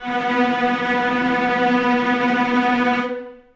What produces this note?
acoustic string instrument